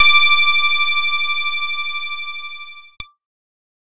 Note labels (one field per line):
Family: keyboard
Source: electronic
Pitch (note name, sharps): D6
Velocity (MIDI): 100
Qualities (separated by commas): bright, distorted